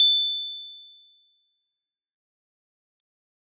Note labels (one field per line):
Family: keyboard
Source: acoustic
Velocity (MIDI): 75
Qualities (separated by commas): bright, fast decay